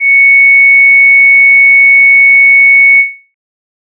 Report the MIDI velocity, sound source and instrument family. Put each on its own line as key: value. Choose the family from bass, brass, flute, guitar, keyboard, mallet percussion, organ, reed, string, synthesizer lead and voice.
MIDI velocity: 127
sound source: synthesizer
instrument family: flute